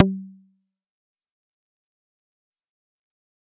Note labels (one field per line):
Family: bass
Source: synthesizer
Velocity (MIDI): 127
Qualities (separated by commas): fast decay, percussive